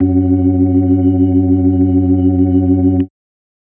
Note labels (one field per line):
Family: organ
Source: electronic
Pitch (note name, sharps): F#2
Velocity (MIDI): 25